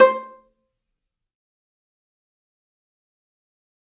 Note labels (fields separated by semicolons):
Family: string; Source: acoustic; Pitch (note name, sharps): C5; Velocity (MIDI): 100; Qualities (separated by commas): dark, fast decay, percussive, reverb